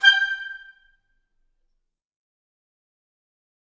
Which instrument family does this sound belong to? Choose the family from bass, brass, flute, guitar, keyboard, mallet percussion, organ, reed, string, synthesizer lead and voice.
reed